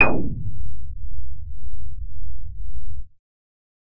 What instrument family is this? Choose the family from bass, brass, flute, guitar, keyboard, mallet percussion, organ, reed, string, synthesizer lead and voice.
bass